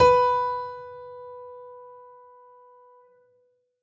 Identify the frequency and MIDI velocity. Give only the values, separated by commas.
493.9 Hz, 127